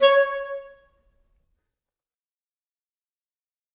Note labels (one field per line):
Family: reed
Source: acoustic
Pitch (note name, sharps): C#5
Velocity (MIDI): 50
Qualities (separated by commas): fast decay, reverb